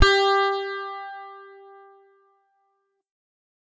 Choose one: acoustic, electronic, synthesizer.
electronic